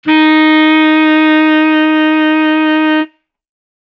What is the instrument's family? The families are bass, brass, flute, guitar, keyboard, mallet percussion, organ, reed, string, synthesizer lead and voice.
reed